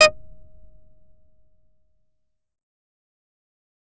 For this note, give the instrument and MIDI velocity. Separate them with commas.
synthesizer bass, 100